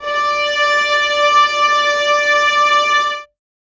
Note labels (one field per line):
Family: string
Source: acoustic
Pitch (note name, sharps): D5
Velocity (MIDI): 75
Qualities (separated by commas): reverb